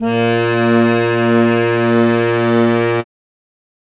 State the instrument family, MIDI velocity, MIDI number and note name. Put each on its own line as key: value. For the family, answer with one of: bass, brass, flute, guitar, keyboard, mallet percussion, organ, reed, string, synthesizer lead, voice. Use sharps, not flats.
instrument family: keyboard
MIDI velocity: 50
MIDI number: 46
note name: A#2